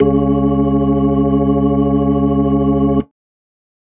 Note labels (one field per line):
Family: organ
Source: electronic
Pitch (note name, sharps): C#2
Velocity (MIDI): 50